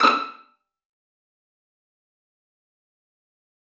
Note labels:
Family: string; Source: acoustic; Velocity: 127; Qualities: fast decay, percussive, reverb

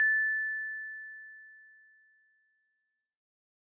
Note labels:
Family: mallet percussion; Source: acoustic; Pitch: A6; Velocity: 100; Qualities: bright

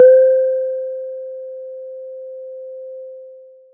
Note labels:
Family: mallet percussion; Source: acoustic; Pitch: C5; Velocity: 25; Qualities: long release

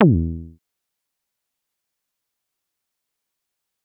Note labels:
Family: bass; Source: synthesizer; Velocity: 50; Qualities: fast decay, percussive

